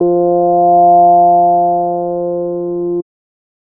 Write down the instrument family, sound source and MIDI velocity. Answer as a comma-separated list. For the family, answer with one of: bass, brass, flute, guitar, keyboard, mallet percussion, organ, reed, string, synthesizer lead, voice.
bass, synthesizer, 50